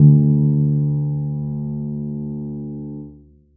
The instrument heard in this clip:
acoustic keyboard